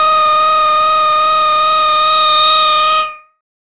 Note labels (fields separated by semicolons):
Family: bass; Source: synthesizer; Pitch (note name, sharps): D#5; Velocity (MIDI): 75; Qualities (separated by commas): bright, distorted, non-linear envelope